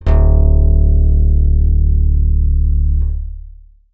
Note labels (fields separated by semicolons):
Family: bass; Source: synthesizer; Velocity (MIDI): 100; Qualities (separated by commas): dark, long release